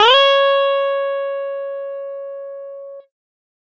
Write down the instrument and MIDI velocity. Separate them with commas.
electronic guitar, 127